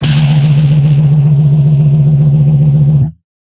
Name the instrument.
electronic guitar